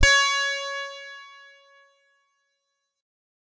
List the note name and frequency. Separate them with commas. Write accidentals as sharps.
C#5, 554.4 Hz